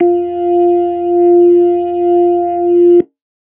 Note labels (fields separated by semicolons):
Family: organ; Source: electronic; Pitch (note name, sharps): F4; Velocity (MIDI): 50; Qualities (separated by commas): dark